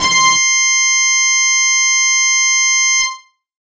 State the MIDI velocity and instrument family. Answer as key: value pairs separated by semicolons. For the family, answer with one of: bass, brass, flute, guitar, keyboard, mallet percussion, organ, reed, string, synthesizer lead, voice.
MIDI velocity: 100; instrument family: guitar